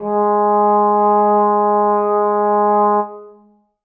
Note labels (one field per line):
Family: brass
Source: acoustic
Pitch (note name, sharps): G#3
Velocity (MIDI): 25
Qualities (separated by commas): reverb